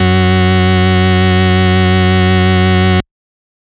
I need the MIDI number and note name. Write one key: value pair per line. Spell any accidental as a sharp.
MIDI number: 42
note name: F#2